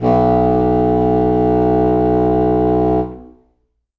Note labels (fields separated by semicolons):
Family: reed; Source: acoustic; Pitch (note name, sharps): B1; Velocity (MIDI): 25; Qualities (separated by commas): reverb